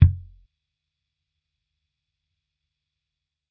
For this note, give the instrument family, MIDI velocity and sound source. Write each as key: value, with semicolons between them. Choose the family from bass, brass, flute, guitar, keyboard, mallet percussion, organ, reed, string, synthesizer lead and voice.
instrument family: bass; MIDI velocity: 25; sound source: electronic